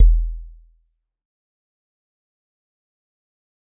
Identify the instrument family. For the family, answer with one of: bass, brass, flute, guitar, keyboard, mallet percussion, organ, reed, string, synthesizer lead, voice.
mallet percussion